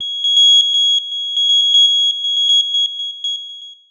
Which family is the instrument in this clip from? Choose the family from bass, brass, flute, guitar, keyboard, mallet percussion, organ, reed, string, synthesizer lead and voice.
synthesizer lead